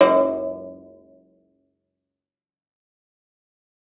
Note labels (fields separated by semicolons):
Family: guitar; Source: acoustic; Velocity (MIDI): 25; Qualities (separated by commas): fast decay